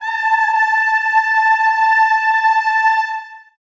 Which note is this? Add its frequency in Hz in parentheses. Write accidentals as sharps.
A5 (880 Hz)